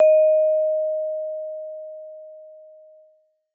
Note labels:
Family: mallet percussion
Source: acoustic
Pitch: D#5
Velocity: 100

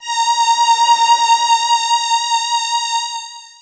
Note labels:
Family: voice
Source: synthesizer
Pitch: A#5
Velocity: 25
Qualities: bright, distorted, long release

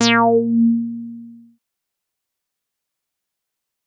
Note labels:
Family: bass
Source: synthesizer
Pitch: A#3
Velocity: 75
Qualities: distorted, fast decay

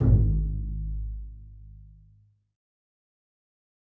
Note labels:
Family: string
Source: acoustic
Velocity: 100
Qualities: dark, fast decay, reverb

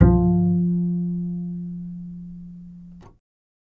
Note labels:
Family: bass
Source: electronic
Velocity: 75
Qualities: reverb

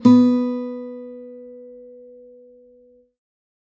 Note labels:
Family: guitar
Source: acoustic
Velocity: 50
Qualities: reverb

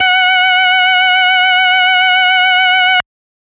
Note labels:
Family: organ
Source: electronic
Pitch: F#5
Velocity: 100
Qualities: distorted

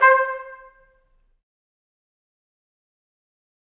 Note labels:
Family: brass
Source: acoustic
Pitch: C5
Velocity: 25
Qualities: fast decay, percussive, reverb

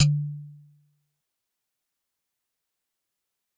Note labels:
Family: mallet percussion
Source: acoustic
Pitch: D3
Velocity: 25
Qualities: fast decay, percussive

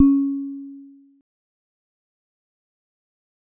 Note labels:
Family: mallet percussion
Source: acoustic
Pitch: C#4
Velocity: 25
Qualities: dark, fast decay

